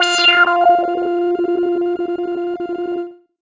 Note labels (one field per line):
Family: bass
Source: synthesizer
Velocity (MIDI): 50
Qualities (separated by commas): distorted, non-linear envelope